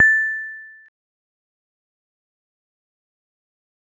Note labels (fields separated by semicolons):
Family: mallet percussion; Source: acoustic; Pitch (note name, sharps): A6; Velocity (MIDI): 25; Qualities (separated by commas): fast decay